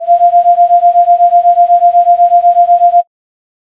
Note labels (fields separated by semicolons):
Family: flute; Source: synthesizer; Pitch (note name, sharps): F5; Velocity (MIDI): 100